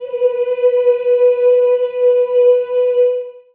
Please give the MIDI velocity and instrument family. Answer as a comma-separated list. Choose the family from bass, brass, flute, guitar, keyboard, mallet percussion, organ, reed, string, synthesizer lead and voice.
50, voice